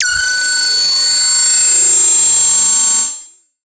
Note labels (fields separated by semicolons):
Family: synthesizer lead; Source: synthesizer; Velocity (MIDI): 100; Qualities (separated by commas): bright, distorted, multiphonic, non-linear envelope